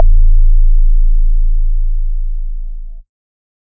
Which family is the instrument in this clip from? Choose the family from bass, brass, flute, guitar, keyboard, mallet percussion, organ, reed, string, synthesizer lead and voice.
organ